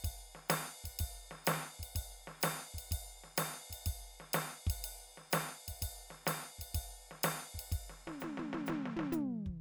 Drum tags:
rock shuffle
beat
125 BPM
4/4
ride, hi-hat pedal, snare, floor tom, kick

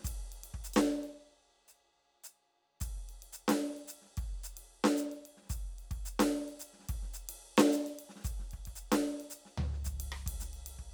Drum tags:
prog rock
beat
110 BPM
5/4
ride, ride bell, hi-hat pedal, snare, cross-stick, floor tom, kick

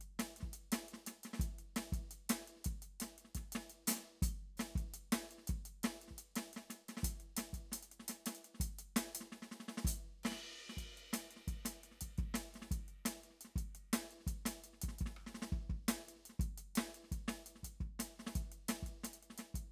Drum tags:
breakbeat
beat
170 BPM
4/4
crash, closed hi-hat, hi-hat pedal, snare, cross-stick, kick

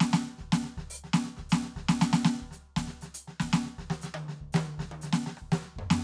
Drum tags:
songo
beat
120 BPM
4/4
closed hi-hat, open hi-hat, hi-hat pedal, snare, cross-stick, high tom, floor tom, kick

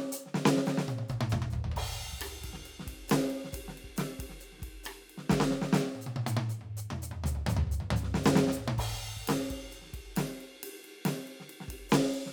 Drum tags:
rock
beat
136 BPM
4/4
crash, ride, closed hi-hat, hi-hat pedal, snare, cross-stick, high tom, mid tom, floor tom, kick

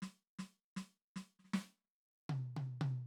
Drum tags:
reggae
fill
78 BPM
4/4
snare, high tom

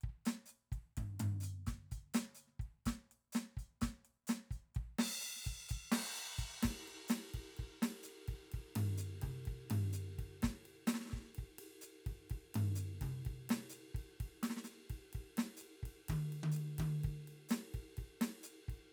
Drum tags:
bossa nova
beat
127 BPM
4/4
crash, ride, closed hi-hat, hi-hat pedal, snare, high tom, mid tom, floor tom, kick

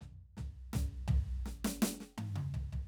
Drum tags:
soft pop
fill
83 BPM
4/4
percussion, snare, high tom, mid tom, floor tom

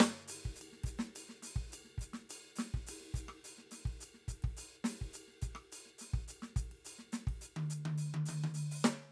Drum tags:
Afro-Cuban
beat
105 BPM
4/4
ride, ride bell, open hi-hat, hi-hat pedal, snare, cross-stick, high tom, kick

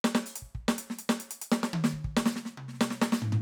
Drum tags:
hip-hop
fill
70 BPM
4/4
closed hi-hat, snare, high tom, mid tom, floor tom, kick

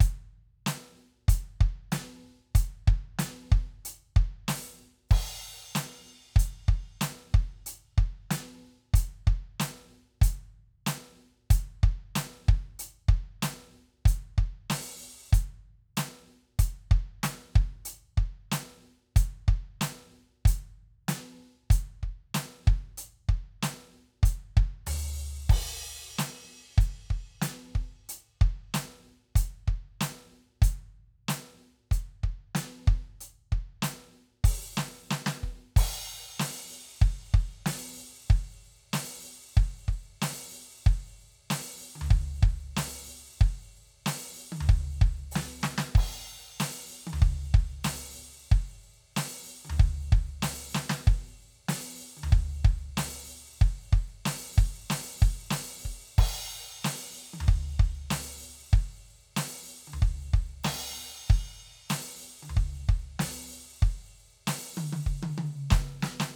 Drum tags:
rock
beat
94 BPM
4/4
crash, closed hi-hat, open hi-hat, hi-hat pedal, snare, high tom, floor tom, kick

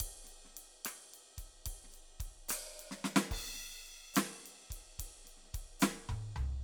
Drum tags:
blues shuffle
beat
72 BPM
4/4
crash, ride, hi-hat pedal, snare, cross-stick, mid tom, floor tom, kick

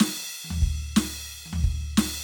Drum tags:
funk rock
fill
92 BPM
4/4
crash, snare, cross-stick, high tom, floor tom, kick

